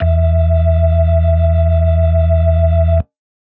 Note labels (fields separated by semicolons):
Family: organ; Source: electronic; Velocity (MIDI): 25